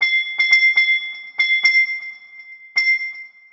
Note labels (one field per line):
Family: mallet percussion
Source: synthesizer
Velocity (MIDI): 75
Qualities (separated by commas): multiphonic, tempo-synced